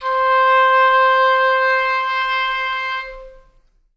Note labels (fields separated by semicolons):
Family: reed; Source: acoustic; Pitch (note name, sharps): C5; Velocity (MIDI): 25; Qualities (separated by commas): reverb